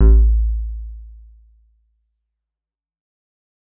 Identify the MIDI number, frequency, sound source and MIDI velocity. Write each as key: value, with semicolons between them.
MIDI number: 33; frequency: 55 Hz; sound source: electronic; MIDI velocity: 50